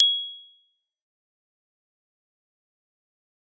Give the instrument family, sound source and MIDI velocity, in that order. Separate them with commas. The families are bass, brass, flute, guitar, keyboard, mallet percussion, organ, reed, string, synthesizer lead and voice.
mallet percussion, acoustic, 75